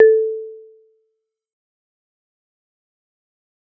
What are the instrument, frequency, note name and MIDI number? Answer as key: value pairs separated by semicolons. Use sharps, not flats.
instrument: acoustic mallet percussion instrument; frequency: 440 Hz; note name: A4; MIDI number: 69